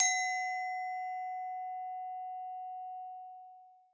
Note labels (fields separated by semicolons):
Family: mallet percussion; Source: acoustic; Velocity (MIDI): 50; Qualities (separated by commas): reverb